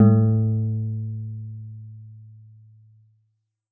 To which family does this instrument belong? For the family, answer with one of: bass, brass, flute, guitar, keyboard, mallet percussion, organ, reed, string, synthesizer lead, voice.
guitar